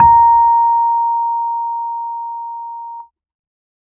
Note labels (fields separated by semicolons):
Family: keyboard; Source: electronic; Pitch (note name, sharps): A#5; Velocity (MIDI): 75